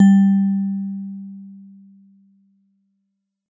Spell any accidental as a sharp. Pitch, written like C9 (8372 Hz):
G3 (196 Hz)